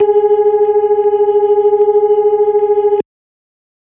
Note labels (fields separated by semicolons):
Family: organ; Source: electronic; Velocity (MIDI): 25